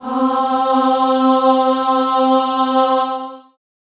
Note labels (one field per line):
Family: voice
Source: acoustic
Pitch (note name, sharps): C4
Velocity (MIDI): 127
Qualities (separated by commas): reverb